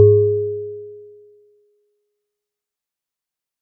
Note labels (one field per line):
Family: mallet percussion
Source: acoustic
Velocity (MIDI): 75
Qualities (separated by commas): fast decay